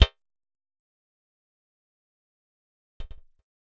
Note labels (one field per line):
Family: bass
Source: synthesizer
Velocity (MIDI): 50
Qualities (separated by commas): fast decay, percussive